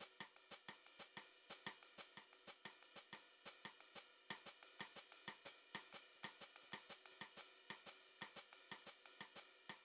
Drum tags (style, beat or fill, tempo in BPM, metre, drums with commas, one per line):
Afro-Cuban bembé
beat
122 BPM
4/4
ride, hi-hat pedal, cross-stick